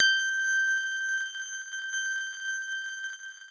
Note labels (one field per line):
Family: guitar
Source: electronic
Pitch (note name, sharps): G6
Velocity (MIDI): 100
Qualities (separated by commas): bright, long release